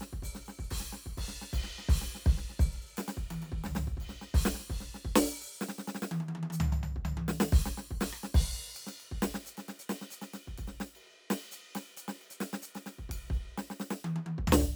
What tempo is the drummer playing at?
128 BPM